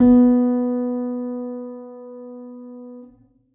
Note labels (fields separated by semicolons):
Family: keyboard; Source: acoustic; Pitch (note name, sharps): B3; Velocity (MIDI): 75; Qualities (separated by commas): reverb